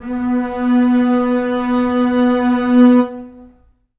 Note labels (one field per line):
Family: string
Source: acoustic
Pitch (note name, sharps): B3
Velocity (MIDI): 50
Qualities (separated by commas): long release, reverb